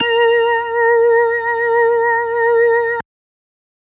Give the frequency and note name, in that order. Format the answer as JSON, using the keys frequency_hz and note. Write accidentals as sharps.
{"frequency_hz": 466.2, "note": "A#4"}